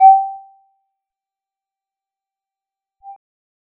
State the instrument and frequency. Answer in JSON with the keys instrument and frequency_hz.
{"instrument": "synthesizer bass", "frequency_hz": 784}